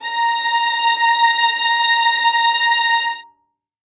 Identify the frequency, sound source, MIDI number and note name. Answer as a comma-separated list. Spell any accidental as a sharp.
932.3 Hz, acoustic, 82, A#5